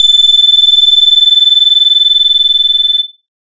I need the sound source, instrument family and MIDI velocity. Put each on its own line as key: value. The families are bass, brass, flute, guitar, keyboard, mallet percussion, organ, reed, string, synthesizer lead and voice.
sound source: synthesizer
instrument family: bass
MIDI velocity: 25